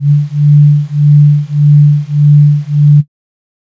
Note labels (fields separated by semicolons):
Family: flute; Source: synthesizer; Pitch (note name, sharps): D3; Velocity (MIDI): 50; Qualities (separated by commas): dark